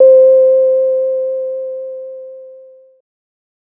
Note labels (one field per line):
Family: bass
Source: synthesizer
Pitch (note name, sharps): C5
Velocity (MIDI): 50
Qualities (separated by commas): distorted